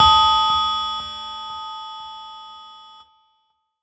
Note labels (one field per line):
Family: keyboard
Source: electronic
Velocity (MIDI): 127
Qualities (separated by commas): bright, distorted